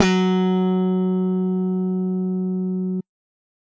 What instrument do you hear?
electronic bass